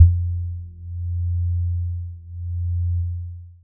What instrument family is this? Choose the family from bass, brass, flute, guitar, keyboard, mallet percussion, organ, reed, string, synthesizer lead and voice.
mallet percussion